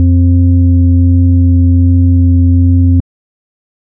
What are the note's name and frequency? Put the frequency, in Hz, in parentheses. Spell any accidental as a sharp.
F2 (87.31 Hz)